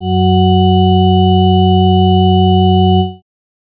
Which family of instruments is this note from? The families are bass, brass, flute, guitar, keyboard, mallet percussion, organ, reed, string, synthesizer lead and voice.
organ